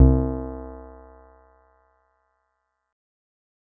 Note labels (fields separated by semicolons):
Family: keyboard; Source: electronic; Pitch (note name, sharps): C2; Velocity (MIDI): 25